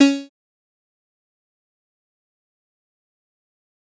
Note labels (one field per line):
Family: bass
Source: synthesizer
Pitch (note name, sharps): C#4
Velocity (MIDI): 75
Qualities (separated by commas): bright, distorted, fast decay, percussive